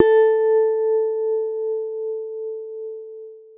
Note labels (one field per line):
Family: guitar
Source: electronic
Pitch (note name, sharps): A4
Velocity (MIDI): 100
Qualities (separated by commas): long release, reverb